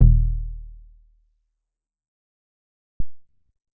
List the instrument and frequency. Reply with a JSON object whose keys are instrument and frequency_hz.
{"instrument": "synthesizer bass", "frequency_hz": 38.89}